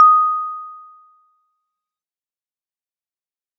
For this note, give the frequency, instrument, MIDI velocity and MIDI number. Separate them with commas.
1245 Hz, acoustic mallet percussion instrument, 100, 87